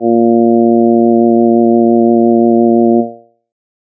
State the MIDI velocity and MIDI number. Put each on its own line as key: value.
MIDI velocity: 127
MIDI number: 46